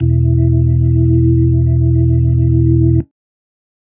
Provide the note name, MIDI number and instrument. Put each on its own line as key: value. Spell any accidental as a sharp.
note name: E1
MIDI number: 28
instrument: electronic organ